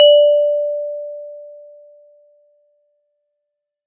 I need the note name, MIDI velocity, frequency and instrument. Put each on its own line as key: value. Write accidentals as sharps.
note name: D5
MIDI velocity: 100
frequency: 587.3 Hz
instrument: acoustic mallet percussion instrument